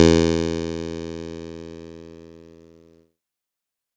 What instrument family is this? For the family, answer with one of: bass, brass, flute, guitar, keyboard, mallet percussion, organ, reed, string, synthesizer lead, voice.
keyboard